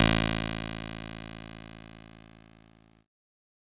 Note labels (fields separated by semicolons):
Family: keyboard; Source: electronic; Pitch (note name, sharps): A1; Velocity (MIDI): 50; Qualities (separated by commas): bright, distorted